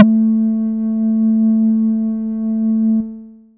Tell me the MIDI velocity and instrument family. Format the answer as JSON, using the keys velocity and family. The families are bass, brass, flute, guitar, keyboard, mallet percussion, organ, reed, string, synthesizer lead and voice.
{"velocity": 50, "family": "bass"}